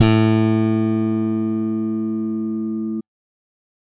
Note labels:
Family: bass; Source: electronic; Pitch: A2; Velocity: 50; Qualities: bright

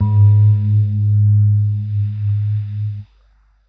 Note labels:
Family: keyboard; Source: electronic; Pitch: G#2; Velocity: 25; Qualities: dark

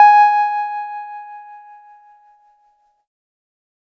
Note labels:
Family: keyboard; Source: electronic; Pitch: G#5; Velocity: 50; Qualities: distorted

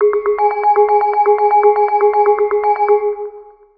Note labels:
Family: mallet percussion; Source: synthesizer; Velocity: 127; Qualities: dark, long release, multiphonic, percussive, tempo-synced

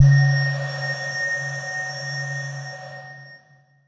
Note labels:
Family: mallet percussion; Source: electronic; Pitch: C#3; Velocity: 25; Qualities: bright, non-linear envelope

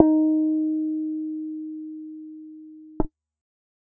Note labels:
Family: bass; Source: synthesizer; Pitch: D#4; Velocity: 50; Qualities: dark, reverb

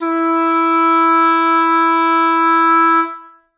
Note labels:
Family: reed; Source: acoustic; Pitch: E4; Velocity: 75; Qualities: reverb

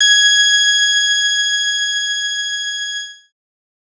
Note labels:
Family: bass; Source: synthesizer; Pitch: G#6; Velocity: 25

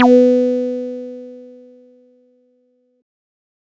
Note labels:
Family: bass; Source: synthesizer; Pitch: B3; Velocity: 100; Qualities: bright, distorted

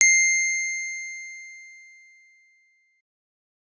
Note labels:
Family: keyboard; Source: electronic; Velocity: 100; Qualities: bright

